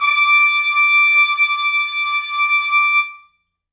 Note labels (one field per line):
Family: brass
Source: acoustic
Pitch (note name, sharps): D6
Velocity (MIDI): 25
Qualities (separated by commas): reverb